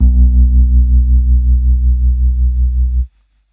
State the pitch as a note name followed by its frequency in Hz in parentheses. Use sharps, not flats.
B1 (61.74 Hz)